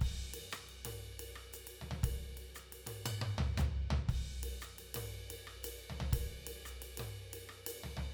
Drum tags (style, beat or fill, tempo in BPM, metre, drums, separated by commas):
Latin, beat, 118 BPM, 4/4, ride, ride bell, hi-hat pedal, cross-stick, mid tom, floor tom, kick